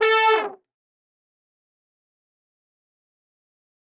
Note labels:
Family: brass; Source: acoustic; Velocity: 75; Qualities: bright, fast decay, reverb

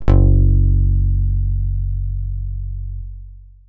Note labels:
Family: guitar; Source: electronic; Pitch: F#1; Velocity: 127; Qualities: long release

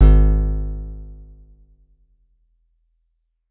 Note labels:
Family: guitar; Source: acoustic; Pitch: G#1; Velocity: 100

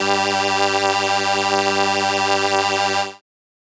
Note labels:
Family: keyboard; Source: synthesizer; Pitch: G2; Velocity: 50; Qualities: bright

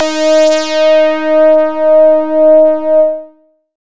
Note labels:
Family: bass; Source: synthesizer; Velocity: 100; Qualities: bright, distorted

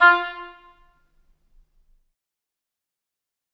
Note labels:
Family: reed; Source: acoustic; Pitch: F4; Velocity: 75; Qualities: fast decay, percussive, reverb

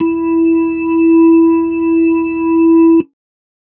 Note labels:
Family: keyboard; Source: electronic; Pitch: E4; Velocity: 100

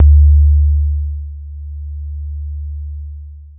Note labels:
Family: keyboard; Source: electronic; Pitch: D2; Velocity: 100; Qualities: dark, long release

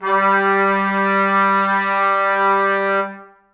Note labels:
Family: brass; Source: acoustic; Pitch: G3; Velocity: 75; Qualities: reverb

